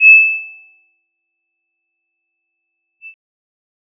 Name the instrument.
synthesizer bass